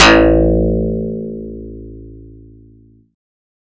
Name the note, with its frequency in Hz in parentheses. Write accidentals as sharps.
A1 (55 Hz)